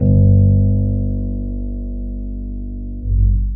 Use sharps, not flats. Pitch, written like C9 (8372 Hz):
G1 (49 Hz)